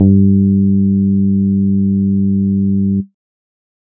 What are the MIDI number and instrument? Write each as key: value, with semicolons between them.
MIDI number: 43; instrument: synthesizer bass